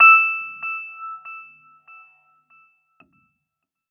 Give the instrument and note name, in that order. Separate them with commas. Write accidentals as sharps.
electronic keyboard, E6